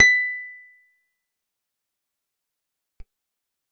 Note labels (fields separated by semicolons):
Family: guitar; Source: acoustic; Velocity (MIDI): 75; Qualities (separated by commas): fast decay, percussive